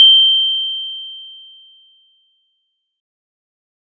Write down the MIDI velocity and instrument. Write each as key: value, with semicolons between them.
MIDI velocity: 50; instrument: acoustic mallet percussion instrument